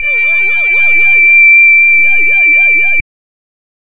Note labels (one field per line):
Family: reed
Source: synthesizer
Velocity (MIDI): 75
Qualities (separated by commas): distorted, non-linear envelope